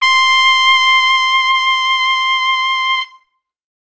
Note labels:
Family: brass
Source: acoustic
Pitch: C6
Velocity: 127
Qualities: bright

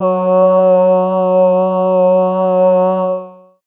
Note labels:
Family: voice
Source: synthesizer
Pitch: F#3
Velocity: 127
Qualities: long release

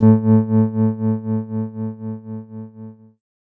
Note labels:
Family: keyboard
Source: electronic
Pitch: A2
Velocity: 50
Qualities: dark

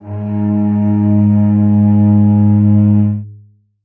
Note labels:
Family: string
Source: acoustic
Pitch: G#2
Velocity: 25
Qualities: long release, reverb

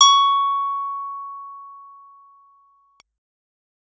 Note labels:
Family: keyboard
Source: electronic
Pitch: C#6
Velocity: 127

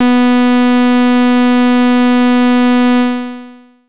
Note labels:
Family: bass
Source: synthesizer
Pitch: B3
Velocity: 75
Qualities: bright, distorted, long release

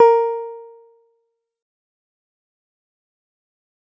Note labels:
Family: guitar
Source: synthesizer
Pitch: A#4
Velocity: 50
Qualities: fast decay, percussive

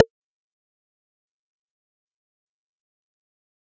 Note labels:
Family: bass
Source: synthesizer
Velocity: 50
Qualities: fast decay, percussive

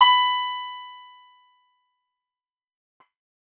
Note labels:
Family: guitar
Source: acoustic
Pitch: B5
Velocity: 127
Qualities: bright, distorted, fast decay

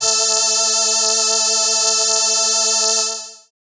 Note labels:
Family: keyboard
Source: synthesizer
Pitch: A3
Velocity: 127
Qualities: bright

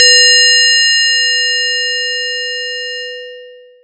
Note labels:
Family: mallet percussion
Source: acoustic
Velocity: 75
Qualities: distorted, long release

